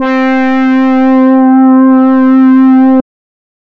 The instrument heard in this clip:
synthesizer reed instrument